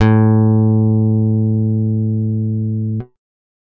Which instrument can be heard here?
acoustic guitar